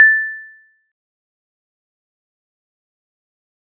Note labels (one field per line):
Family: mallet percussion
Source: acoustic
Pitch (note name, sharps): A6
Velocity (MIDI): 25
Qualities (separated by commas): fast decay, percussive